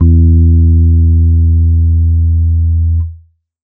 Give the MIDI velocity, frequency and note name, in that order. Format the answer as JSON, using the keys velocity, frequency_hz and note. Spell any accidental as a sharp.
{"velocity": 50, "frequency_hz": 82.41, "note": "E2"}